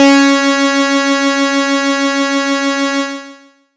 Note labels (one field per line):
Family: bass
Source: synthesizer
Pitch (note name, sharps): C#4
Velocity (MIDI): 100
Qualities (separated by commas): bright, distorted, long release